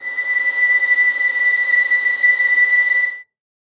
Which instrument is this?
acoustic string instrument